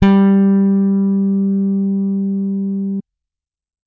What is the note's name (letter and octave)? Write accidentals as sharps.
G3